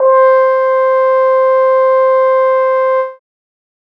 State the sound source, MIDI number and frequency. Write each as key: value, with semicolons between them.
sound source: acoustic; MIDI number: 72; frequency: 523.3 Hz